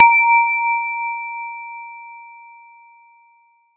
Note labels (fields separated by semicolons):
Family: mallet percussion; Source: acoustic; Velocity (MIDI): 75; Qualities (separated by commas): multiphonic